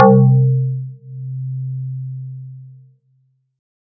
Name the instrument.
synthesizer guitar